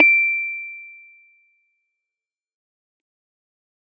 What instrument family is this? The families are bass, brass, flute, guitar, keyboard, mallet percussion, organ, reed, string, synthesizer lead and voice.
keyboard